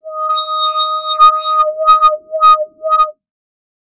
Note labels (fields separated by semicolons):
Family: bass; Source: synthesizer; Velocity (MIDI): 50; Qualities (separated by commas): distorted, non-linear envelope